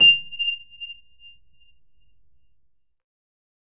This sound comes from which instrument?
electronic keyboard